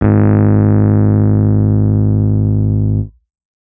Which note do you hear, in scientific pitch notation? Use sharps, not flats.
G#1